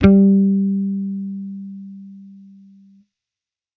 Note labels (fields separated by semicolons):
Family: bass; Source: electronic; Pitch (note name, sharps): G3; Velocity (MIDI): 75